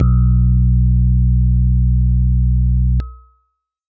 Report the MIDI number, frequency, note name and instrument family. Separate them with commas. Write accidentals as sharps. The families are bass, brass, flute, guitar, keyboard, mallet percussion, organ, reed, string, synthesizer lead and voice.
35, 61.74 Hz, B1, keyboard